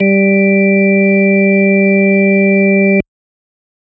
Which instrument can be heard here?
electronic organ